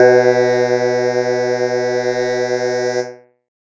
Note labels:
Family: keyboard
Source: electronic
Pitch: B2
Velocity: 127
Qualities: bright, distorted, multiphonic

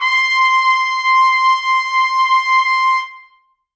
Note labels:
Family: brass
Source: acoustic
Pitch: C6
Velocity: 127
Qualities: bright, reverb

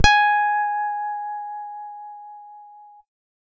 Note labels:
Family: guitar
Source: electronic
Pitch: G#5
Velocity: 75

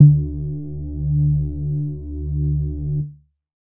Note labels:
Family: keyboard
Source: electronic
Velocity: 75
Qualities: dark, distorted

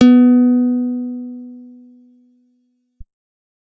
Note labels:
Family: guitar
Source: acoustic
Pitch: B3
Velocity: 127

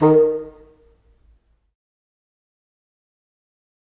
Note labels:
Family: reed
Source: acoustic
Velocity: 25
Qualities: fast decay, percussive, reverb

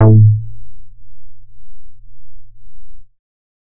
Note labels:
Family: bass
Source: synthesizer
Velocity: 75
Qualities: distorted

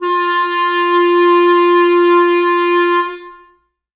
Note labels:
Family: reed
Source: acoustic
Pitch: F4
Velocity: 127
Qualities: long release, reverb

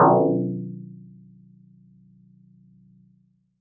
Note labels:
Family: mallet percussion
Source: acoustic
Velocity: 100

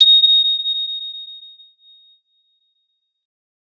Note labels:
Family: mallet percussion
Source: acoustic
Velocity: 50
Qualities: bright, non-linear envelope

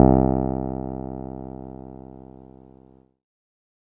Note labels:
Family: keyboard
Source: electronic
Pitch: C2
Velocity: 25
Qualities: dark

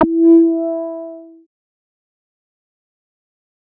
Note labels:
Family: bass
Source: synthesizer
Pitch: E4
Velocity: 100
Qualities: distorted, fast decay

